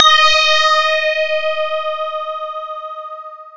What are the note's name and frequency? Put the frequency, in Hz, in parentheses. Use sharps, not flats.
D#5 (622.3 Hz)